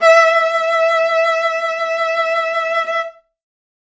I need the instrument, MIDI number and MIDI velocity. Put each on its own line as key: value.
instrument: acoustic string instrument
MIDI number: 76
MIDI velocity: 127